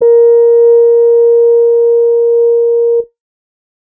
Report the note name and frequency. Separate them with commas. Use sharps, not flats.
A#4, 466.2 Hz